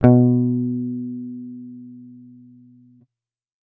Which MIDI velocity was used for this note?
127